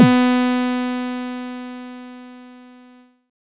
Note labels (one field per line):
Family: bass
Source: synthesizer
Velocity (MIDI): 50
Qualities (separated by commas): bright, distorted